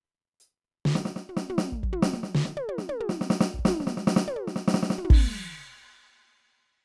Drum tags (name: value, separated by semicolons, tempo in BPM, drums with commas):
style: hip-hop; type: fill; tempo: 140 BPM; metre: 4/4; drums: crash, hi-hat pedal, snare, high tom, mid tom, floor tom, kick